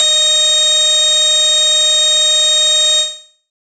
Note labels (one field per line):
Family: bass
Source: synthesizer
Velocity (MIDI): 100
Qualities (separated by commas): bright, distorted